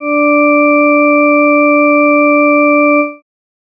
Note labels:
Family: organ; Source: electronic; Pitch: D4; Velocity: 50

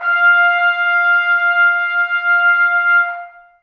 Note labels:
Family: brass; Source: acoustic; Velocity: 75; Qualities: reverb

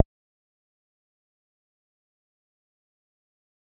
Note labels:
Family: bass; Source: synthesizer; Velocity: 50; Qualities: fast decay, percussive

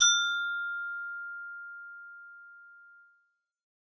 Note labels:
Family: bass; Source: synthesizer; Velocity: 25; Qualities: distorted

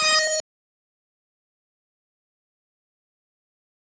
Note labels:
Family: bass; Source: synthesizer; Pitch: D#5; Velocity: 25; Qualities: bright, distorted, fast decay, percussive

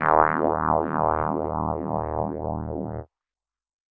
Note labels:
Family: keyboard; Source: electronic; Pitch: D#1; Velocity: 127; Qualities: distorted, non-linear envelope

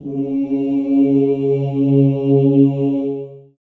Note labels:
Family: voice; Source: acoustic; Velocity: 100; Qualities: dark, long release, reverb

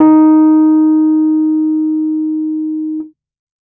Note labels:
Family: keyboard; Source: electronic; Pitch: D#4; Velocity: 100

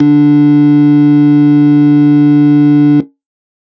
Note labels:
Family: organ; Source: electronic; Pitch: D3; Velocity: 127; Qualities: distorted

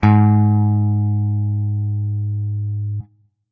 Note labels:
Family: guitar; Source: electronic; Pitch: G#2; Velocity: 100; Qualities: distorted

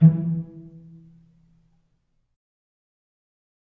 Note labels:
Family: string; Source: acoustic; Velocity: 75; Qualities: dark, fast decay, percussive, reverb

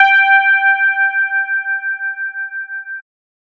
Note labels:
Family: bass; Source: synthesizer; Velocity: 50

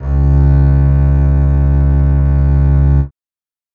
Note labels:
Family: string; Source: acoustic; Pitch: C#2; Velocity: 127; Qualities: reverb

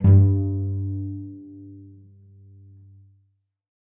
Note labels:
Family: string; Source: acoustic; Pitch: G2; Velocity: 50; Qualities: dark, reverb

